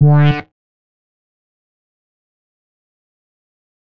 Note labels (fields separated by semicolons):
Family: bass; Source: synthesizer; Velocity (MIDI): 100; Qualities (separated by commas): fast decay, percussive